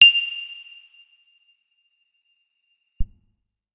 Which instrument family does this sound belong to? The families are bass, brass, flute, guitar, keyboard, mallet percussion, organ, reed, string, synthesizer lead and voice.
guitar